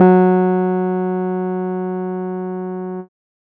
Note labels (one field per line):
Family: keyboard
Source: electronic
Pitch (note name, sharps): F#3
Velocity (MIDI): 25